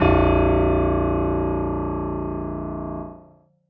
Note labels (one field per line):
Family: keyboard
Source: acoustic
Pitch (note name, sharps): A#0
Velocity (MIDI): 127